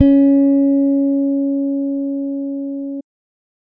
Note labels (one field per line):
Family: bass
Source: electronic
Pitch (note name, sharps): C#4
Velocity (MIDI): 50